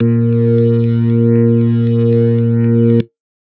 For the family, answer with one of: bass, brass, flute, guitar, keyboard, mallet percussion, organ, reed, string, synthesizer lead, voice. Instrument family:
organ